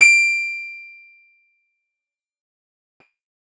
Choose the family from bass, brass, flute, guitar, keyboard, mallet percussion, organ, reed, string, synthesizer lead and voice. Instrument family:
guitar